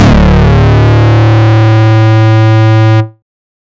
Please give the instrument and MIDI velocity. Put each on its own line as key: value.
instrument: synthesizer bass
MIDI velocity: 100